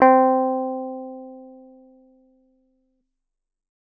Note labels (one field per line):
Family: guitar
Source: acoustic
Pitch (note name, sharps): C4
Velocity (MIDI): 75